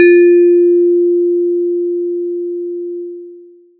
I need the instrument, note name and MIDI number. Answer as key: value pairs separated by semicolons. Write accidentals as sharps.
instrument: electronic mallet percussion instrument; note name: F4; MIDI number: 65